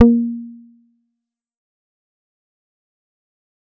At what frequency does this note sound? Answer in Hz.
233.1 Hz